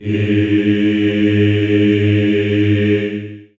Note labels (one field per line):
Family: voice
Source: acoustic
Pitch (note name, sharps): G#2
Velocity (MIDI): 100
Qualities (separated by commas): long release, reverb